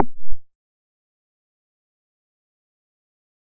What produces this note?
synthesizer bass